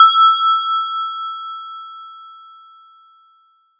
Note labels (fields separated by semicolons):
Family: mallet percussion; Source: acoustic; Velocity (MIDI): 50; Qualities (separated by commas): bright, multiphonic